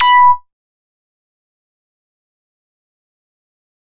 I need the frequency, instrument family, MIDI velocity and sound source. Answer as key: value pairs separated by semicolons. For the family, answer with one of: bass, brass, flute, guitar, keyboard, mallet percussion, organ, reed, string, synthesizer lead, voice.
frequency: 987.8 Hz; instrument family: bass; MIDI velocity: 100; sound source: synthesizer